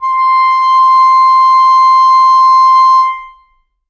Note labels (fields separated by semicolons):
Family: reed; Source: acoustic; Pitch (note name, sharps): C6; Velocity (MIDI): 100; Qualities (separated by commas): reverb